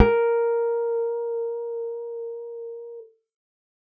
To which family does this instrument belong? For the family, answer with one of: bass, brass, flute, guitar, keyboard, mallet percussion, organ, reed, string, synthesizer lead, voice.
bass